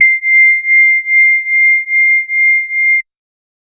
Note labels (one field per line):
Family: organ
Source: electronic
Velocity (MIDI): 127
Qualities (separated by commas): distorted